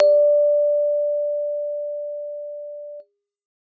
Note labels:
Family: keyboard; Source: acoustic; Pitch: D5; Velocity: 75

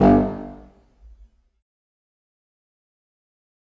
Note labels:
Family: reed; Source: acoustic; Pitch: G1; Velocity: 50; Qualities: fast decay, percussive, reverb

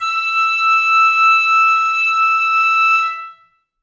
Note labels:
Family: flute; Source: acoustic; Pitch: E6; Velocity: 127; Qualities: reverb

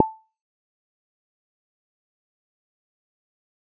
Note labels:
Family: bass; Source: synthesizer; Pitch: A5; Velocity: 50; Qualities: fast decay, percussive

